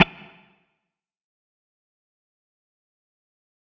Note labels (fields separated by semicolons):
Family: guitar; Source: electronic; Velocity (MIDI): 75; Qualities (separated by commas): distorted, fast decay, percussive